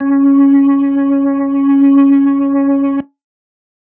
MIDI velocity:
100